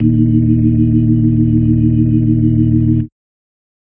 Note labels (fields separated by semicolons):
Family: organ; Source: electronic; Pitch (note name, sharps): D#1; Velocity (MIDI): 50; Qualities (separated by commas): dark